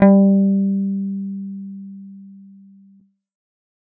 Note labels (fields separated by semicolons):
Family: bass; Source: synthesizer; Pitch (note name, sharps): G3; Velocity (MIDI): 100; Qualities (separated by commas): dark